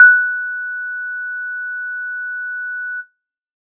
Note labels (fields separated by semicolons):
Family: bass; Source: synthesizer; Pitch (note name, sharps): F#6; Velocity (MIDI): 75